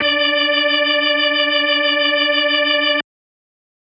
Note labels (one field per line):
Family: organ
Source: electronic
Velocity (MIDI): 75